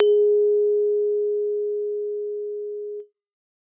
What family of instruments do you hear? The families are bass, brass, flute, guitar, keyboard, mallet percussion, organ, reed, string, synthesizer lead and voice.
keyboard